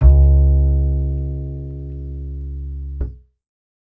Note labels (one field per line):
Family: bass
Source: acoustic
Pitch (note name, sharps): C#2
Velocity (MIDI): 25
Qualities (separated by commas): dark